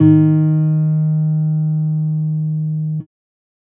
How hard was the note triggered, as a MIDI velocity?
25